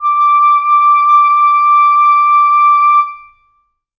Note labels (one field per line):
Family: reed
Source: acoustic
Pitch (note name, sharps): D6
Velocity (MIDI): 25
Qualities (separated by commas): reverb